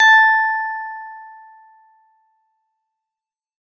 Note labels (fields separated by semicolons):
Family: guitar; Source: synthesizer; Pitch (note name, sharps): A5; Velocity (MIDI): 127